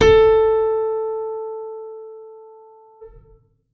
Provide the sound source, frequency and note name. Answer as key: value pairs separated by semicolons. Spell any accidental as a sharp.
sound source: acoustic; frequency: 440 Hz; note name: A4